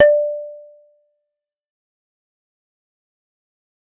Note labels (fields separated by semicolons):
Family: bass; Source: synthesizer; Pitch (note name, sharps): D5; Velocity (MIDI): 50; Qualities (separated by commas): fast decay, percussive